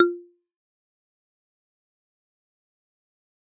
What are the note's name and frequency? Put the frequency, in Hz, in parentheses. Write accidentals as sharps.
F4 (349.2 Hz)